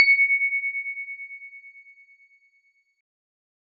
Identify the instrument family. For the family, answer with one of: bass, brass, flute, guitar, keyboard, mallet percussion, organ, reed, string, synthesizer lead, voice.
keyboard